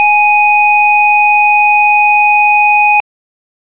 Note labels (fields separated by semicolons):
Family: organ; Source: electronic; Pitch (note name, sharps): G#5; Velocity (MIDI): 100